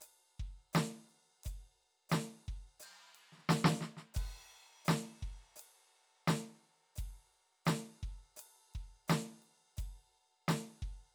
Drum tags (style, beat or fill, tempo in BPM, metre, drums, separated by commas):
rock, beat, 86 BPM, 4/4, crash, ride, hi-hat pedal, snare, kick